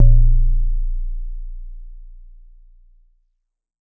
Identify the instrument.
acoustic mallet percussion instrument